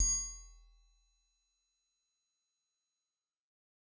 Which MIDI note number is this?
28